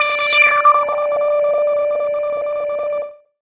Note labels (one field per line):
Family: bass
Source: synthesizer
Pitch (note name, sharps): D5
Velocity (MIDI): 50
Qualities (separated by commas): distorted, non-linear envelope